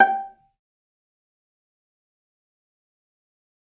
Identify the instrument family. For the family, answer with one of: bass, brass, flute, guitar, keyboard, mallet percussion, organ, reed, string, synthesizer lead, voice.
string